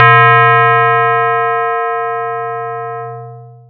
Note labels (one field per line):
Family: mallet percussion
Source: acoustic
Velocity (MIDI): 100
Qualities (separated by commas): distorted, long release